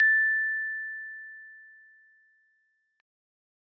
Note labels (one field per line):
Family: keyboard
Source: acoustic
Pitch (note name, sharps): A6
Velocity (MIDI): 25